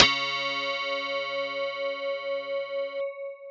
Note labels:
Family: mallet percussion; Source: electronic; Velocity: 127; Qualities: bright, long release

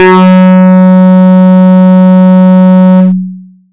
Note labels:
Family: bass; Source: synthesizer; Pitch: F#3; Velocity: 127; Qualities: bright, distorted, long release

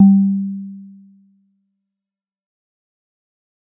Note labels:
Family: mallet percussion; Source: acoustic; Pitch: G3; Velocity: 100; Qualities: dark, fast decay

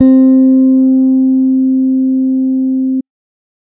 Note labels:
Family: bass; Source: electronic; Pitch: C4; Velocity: 50

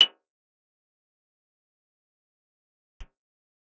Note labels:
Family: guitar; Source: acoustic; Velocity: 127; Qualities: bright, fast decay, percussive, reverb

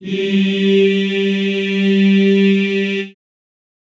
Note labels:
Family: voice; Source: acoustic; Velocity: 100; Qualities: reverb

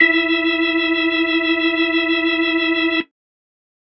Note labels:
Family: organ; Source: electronic; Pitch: E4; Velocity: 127

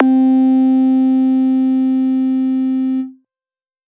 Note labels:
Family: bass; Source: synthesizer; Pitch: C4; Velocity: 75; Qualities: distorted

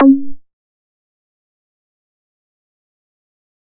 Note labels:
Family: bass; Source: synthesizer; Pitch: C#4; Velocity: 50; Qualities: fast decay, percussive

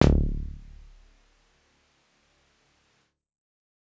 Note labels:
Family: keyboard; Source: electronic; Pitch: C#1; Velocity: 127; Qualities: dark

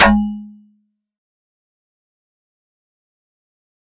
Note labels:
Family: mallet percussion; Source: acoustic; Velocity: 100; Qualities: fast decay, percussive

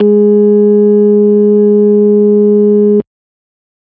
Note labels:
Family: organ; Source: electronic; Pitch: G#3; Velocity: 75

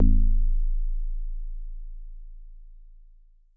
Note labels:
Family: guitar; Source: synthesizer; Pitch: A0; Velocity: 50; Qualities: dark

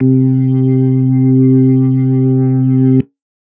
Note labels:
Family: organ; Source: electronic; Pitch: C3; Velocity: 25

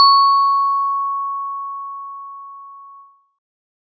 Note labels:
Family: mallet percussion; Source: acoustic; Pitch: C#6; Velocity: 100

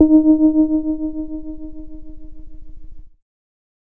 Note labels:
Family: keyboard; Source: electronic; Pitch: D#4; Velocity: 127; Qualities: dark

